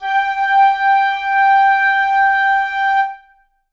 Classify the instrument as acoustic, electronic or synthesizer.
acoustic